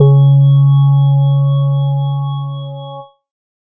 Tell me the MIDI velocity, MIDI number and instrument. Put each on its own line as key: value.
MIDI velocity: 127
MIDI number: 49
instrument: electronic organ